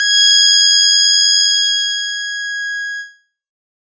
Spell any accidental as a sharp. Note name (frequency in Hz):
G#6 (1661 Hz)